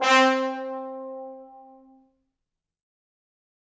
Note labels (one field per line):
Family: brass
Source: acoustic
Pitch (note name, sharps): C4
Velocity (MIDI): 75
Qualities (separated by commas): bright, fast decay, reverb